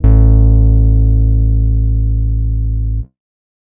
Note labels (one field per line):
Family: guitar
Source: acoustic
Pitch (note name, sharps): A1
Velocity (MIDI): 100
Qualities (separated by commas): dark